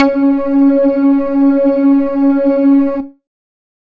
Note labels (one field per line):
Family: bass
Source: synthesizer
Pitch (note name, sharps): C#4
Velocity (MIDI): 25